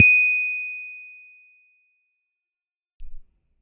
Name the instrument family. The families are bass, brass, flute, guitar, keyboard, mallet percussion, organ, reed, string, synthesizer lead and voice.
keyboard